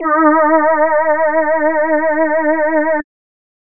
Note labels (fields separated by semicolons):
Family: voice; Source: synthesizer; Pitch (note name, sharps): D#4; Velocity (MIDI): 25